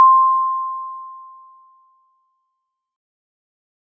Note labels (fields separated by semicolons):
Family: mallet percussion; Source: acoustic; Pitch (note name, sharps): C6; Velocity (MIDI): 75